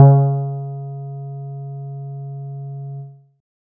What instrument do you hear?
synthesizer guitar